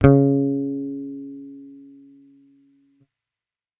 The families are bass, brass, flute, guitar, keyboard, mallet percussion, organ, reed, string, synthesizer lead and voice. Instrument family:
bass